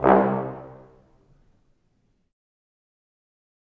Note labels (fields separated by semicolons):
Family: brass; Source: acoustic; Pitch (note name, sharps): C2; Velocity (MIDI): 75; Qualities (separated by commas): fast decay, reverb